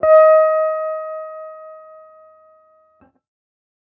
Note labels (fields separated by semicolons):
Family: guitar; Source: electronic; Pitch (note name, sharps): D#5; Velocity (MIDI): 75; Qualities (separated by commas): non-linear envelope